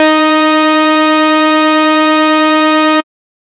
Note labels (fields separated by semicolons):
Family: bass; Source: synthesizer; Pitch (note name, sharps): D#4; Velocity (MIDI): 50; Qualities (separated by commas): bright, distorted